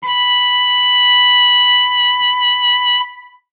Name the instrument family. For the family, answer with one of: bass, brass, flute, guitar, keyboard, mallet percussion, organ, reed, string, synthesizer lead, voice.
brass